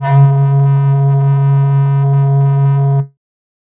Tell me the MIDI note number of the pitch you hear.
49